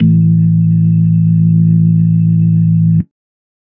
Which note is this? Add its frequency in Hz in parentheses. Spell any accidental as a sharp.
A1 (55 Hz)